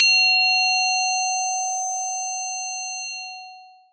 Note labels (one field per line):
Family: mallet percussion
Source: acoustic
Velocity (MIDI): 127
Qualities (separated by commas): bright, distorted, long release